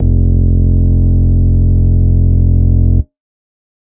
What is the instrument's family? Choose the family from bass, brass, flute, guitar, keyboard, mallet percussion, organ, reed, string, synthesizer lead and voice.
organ